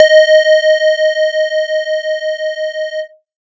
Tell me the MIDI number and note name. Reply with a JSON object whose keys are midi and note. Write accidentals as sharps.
{"midi": 75, "note": "D#5"}